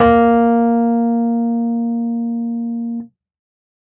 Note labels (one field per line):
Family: keyboard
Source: electronic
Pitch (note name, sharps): A#3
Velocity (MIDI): 127